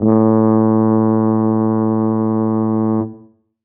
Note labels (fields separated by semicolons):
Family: brass; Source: acoustic; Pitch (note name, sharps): A2; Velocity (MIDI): 75; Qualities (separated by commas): dark